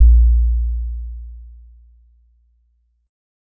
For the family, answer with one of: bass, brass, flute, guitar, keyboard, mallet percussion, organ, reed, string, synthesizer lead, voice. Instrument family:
mallet percussion